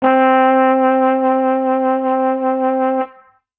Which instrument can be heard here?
acoustic brass instrument